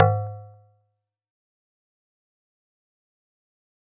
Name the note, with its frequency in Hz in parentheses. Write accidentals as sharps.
G#2 (103.8 Hz)